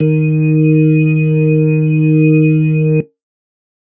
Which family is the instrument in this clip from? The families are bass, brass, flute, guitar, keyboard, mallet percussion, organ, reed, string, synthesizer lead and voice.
organ